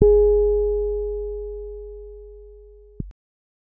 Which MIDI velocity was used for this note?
25